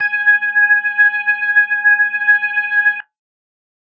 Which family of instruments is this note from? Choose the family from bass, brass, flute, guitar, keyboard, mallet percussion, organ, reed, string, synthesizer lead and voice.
organ